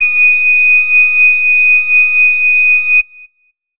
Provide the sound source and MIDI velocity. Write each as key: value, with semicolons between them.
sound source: acoustic; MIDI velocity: 50